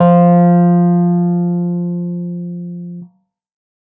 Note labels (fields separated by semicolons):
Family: keyboard; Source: electronic; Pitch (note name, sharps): F3; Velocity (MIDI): 100